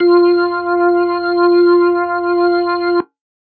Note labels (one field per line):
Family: organ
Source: electronic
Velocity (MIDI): 127